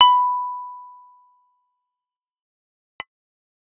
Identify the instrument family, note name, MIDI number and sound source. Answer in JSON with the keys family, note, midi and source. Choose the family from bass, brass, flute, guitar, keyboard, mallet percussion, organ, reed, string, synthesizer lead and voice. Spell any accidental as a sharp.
{"family": "bass", "note": "B5", "midi": 83, "source": "synthesizer"}